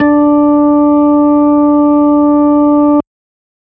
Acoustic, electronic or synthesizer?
electronic